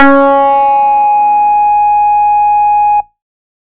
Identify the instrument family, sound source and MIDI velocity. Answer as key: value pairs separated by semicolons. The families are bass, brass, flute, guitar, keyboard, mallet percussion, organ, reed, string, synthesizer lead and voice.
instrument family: bass; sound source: synthesizer; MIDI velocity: 75